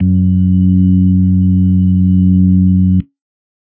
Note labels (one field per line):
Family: organ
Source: electronic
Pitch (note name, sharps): F#2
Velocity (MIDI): 127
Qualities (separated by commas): dark